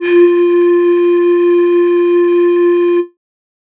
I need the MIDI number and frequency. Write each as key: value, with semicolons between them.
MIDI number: 65; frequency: 349.2 Hz